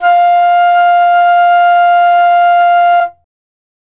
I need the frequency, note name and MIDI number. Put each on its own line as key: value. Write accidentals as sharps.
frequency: 698.5 Hz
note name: F5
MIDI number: 77